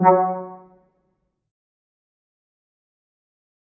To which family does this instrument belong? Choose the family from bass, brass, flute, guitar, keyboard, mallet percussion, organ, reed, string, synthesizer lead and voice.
flute